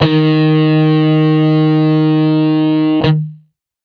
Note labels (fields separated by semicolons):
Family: guitar; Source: electronic; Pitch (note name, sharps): D#3; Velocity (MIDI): 25; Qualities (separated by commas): distorted